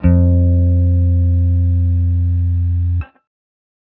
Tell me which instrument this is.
electronic guitar